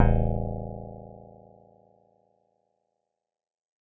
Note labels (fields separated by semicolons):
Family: guitar; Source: synthesizer; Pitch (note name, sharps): A0; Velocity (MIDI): 75; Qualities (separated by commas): dark